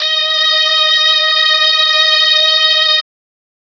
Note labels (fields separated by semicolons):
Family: string; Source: electronic; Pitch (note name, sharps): D#5; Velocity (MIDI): 127; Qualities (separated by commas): distorted, reverb